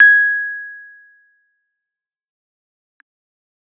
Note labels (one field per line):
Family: keyboard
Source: electronic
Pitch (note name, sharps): G#6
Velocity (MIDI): 25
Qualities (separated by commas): fast decay